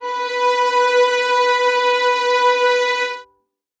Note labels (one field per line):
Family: string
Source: acoustic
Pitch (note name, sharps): B4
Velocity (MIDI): 100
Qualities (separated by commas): reverb